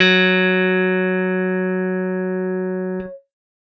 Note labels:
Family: guitar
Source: electronic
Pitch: F#3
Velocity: 100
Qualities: reverb

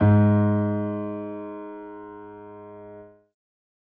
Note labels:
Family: keyboard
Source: acoustic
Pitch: G#2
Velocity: 75

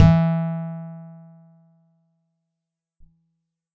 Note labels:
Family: guitar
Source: acoustic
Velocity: 127

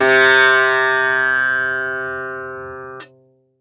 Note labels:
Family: guitar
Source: acoustic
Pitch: C3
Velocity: 75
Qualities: bright, multiphonic, reverb

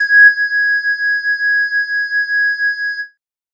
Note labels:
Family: flute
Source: synthesizer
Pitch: G#6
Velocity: 75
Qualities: distorted

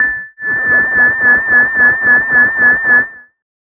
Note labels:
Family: bass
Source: synthesizer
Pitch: A6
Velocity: 25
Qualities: tempo-synced

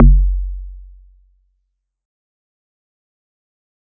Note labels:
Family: mallet percussion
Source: acoustic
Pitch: F#1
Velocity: 75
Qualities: fast decay

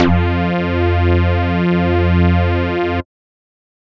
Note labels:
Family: bass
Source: synthesizer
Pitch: F2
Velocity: 127

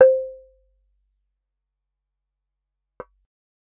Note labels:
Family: bass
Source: synthesizer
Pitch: C5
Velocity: 75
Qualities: fast decay, percussive

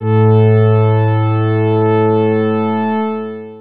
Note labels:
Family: organ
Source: electronic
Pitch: A2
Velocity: 127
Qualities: distorted, long release

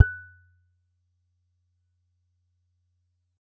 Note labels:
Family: guitar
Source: acoustic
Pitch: F#6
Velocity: 25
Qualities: percussive

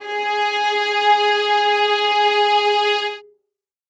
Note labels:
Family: string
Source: acoustic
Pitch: G#4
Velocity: 100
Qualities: reverb

